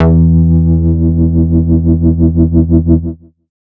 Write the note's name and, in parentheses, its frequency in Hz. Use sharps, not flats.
E2 (82.41 Hz)